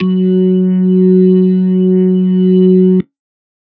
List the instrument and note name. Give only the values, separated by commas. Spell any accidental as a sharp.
electronic organ, F#3